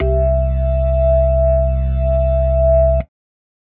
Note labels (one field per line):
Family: organ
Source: electronic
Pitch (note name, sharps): C2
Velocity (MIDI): 100